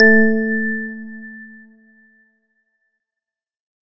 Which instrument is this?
electronic organ